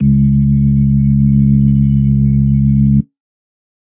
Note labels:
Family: organ; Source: electronic; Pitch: C#2; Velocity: 25; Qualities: dark

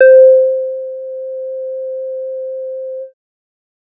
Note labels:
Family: bass; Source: synthesizer; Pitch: C5; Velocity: 25

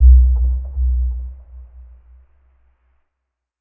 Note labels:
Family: synthesizer lead; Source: synthesizer; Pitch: B1; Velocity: 75; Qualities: dark, non-linear envelope, reverb

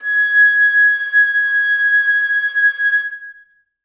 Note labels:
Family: flute; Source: acoustic; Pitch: G#6; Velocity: 100; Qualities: reverb

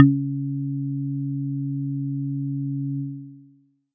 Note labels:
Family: mallet percussion; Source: acoustic; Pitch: C#3; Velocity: 25

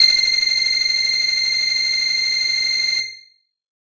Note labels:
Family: keyboard; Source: electronic; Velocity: 127; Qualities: bright, distorted

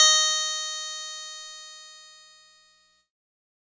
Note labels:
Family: keyboard; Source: electronic; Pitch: D#5; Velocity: 50; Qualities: bright, distorted

